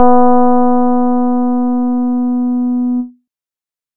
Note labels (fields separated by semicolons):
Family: keyboard; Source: electronic; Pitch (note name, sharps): B3; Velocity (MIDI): 127